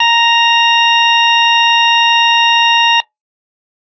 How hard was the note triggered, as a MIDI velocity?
127